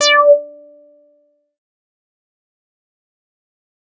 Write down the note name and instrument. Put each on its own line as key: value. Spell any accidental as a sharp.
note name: D5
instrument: synthesizer bass